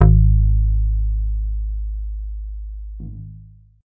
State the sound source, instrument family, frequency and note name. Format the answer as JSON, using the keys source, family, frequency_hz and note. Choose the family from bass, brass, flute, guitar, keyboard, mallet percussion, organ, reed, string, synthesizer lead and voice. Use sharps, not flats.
{"source": "electronic", "family": "guitar", "frequency_hz": 51.91, "note": "G#1"}